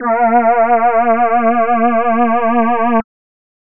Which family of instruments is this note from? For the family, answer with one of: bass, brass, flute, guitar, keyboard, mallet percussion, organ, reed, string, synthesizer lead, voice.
voice